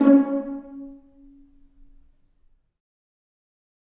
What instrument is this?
acoustic string instrument